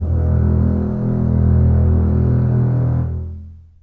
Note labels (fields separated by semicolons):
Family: string; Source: acoustic; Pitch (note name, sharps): E1; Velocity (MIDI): 25; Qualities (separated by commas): long release, reverb